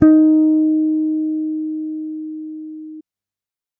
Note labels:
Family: bass; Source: electronic; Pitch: D#4; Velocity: 75

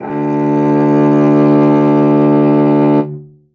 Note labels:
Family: string; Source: acoustic; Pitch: D2; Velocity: 100; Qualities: reverb

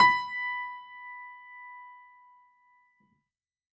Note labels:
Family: keyboard; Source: acoustic; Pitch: B5; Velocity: 127

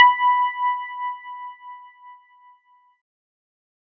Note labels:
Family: keyboard; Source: electronic; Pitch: B5; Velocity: 25

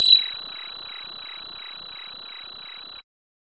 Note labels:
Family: bass; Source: synthesizer; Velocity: 127; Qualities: bright

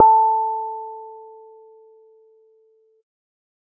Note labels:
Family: bass; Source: synthesizer; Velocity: 25

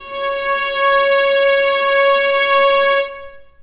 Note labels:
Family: string; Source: acoustic; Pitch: C#5; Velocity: 25; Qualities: long release, reverb

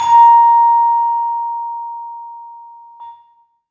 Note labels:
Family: mallet percussion; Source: acoustic; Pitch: A#5; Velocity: 127; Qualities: reverb

